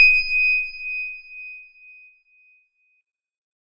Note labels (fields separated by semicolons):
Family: organ; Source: electronic; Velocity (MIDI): 50; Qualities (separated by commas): bright